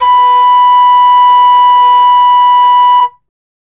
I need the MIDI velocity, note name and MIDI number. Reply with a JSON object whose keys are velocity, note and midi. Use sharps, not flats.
{"velocity": 50, "note": "B5", "midi": 83}